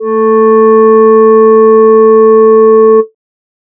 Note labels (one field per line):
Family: voice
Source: synthesizer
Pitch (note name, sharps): A3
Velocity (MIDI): 127